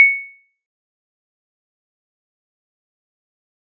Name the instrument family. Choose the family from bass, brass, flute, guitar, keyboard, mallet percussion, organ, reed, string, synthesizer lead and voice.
mallet percussion